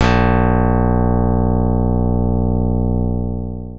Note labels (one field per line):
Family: keyboard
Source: electronic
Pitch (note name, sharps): B0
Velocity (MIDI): 50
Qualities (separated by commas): bright, long release